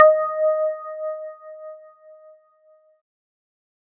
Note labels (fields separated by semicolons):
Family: keyboard; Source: electronic; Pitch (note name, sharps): D#5; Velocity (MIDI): 25